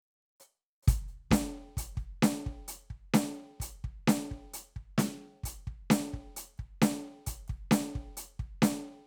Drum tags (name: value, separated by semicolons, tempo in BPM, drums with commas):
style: pop; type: beat; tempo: 132 BPM; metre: 4/4; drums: closed hi-hat, hi-hat pedal, snare, kick